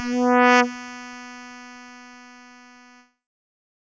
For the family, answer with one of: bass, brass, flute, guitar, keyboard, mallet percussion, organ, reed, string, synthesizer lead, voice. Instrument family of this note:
keyboard